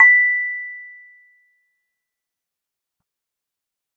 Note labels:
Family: keyboard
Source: electronic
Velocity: 25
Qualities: fast decay

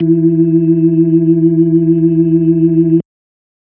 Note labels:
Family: organ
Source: electronic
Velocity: 75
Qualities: dark

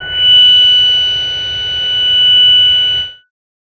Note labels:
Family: bass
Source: synthesizer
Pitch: F#6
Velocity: 75

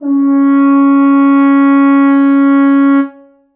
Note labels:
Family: brass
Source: acoustic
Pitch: C#4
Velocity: 100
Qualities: reverb

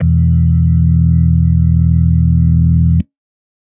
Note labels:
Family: organ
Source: electronic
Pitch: E1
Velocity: 127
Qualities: dark

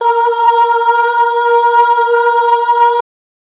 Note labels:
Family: voice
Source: electronic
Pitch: A#4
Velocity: 127

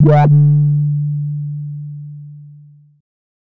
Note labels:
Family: bass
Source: synthesizer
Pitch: D3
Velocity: 75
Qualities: distorted

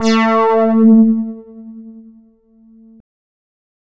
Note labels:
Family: bass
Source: synthesizer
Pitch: A3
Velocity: 127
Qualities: bright, distorted

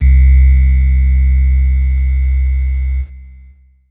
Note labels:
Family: keyboard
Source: electronic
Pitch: C2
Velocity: 25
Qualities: bright, distorted, long release

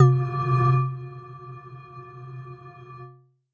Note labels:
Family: mallet percussion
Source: electronic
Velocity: 127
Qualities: dark, non-linear envelope

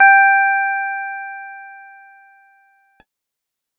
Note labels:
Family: keyboard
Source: electronic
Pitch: G5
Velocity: 127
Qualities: bright

